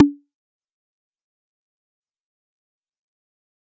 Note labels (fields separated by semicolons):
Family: bass; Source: synthesizer; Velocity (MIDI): 50; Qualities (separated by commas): fast decay, percussive